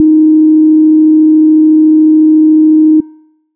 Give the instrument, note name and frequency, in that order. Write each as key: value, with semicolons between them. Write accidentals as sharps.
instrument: synthesizer bass; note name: D#4; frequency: 311.1 Hz